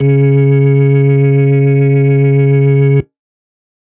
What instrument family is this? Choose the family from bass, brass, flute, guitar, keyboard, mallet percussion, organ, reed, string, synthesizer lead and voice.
organ